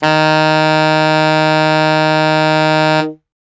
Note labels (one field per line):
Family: reed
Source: acoustic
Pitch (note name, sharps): D#3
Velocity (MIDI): 100